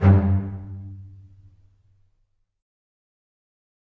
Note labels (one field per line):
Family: string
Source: acoustic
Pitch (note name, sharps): G2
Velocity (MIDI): 127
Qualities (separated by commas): fast decay, reverb